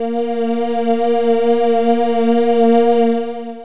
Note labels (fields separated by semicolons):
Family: voice; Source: synthesizer; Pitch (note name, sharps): A#3; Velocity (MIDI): 25; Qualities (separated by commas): distorted, long release